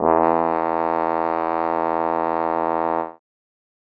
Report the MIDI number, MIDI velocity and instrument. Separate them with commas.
40, 75, acoustic brass instrument